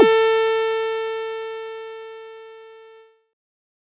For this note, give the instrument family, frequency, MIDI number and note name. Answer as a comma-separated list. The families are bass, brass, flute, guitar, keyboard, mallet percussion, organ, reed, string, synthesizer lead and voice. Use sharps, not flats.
bass, 440 Hz, 69, A4